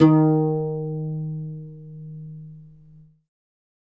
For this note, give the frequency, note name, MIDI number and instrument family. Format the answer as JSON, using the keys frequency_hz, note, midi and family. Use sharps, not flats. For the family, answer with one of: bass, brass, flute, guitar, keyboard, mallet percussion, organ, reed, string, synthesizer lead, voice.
{"frequency_hz": 155.6, "note": "D#3", "midi": 51, "family": "guitar"}